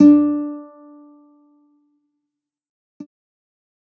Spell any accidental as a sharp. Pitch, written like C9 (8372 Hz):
D4 (293.7 Hz)